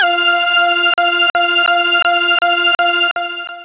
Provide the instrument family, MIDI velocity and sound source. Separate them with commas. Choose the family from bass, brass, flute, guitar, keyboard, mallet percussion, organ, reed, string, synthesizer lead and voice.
synthesizer lead, 100, synthesizer